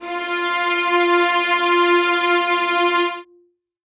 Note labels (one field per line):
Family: string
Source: acoustic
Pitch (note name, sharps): F4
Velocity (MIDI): 100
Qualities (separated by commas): reverb